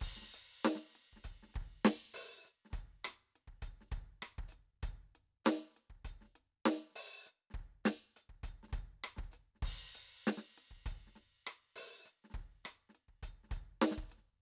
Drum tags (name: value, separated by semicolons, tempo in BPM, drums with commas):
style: funk; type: beat; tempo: 100 BPM; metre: 4/4; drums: crash, closed hi-hat, open hi-hat, hi-hat pedal, snare, cross-stick, kick